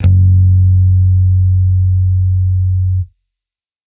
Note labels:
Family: bass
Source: electronic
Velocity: 100

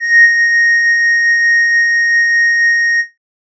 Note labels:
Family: flute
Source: synthesizer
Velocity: 127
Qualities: distorted

